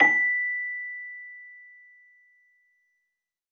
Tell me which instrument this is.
acoustic mallet percussion instrument